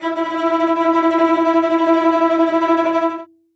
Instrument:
acoustic string instrument